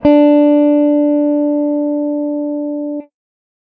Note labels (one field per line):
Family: guitar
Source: electronic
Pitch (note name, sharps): D4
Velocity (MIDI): 50